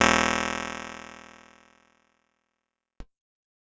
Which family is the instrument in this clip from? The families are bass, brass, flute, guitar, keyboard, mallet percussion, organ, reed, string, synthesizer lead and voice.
keyboard